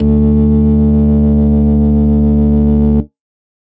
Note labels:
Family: organ; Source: electronic; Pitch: D2; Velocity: 50; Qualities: distorted

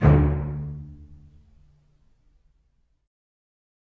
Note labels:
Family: string; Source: acoustic; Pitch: D2; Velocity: 75; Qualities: reverb

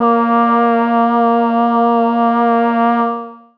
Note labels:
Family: voice; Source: synthesizer; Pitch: A#3; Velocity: 50; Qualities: long release

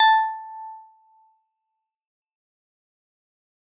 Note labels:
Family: keyboard; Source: electronic; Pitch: A5; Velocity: 127; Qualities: fast decay, percussive

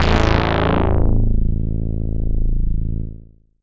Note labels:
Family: bass; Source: synthesizer; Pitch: A0; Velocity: 127; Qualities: bright, distorted, tempo-synced

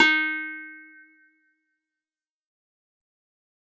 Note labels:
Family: guitar; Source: acoustic; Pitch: D#4; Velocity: 75; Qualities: fast decay

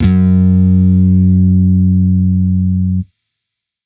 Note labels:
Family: bass; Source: electronic; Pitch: F#2; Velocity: 25; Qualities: distorted

